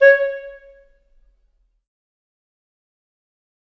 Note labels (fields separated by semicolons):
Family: reed; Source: acoustic; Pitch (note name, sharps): C#5; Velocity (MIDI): 100; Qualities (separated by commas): fast decay, percussive, reverb